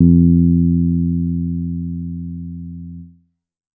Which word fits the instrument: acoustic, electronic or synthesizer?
synthesizer